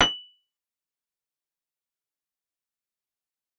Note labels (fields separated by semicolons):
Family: keyboard; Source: synthesizer; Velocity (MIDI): 127; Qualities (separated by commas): fast decay, percussive